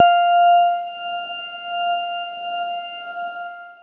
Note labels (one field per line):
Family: keyboard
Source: electronic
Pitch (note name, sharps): F5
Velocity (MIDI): 25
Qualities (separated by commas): long release